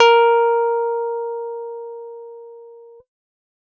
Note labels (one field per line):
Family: guitar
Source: electronic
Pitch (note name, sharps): A#4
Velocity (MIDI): 100